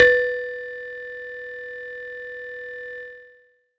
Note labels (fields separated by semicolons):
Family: mallet percussion; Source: acoustic; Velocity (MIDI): 50; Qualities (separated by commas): distorted